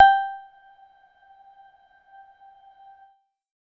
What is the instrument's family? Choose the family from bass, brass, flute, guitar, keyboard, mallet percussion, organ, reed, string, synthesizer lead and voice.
keyboard